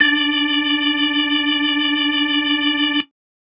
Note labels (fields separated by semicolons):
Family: organ; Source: electronic; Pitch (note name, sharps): D4; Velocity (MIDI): 100